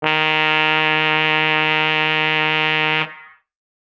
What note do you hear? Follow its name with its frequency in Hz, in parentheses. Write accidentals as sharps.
D#3 (155.6 Hz)